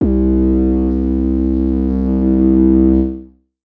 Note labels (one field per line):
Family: synthesizer lead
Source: synthesizer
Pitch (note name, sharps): C2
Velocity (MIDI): 50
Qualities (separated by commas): distorted, multiphonic, non-linear envelope